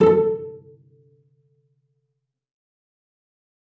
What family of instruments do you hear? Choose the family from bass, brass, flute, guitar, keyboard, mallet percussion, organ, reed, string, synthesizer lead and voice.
string